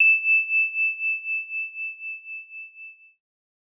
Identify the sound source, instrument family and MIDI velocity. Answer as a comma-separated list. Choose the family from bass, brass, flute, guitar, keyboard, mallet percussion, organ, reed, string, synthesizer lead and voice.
electronic, keyboard, 100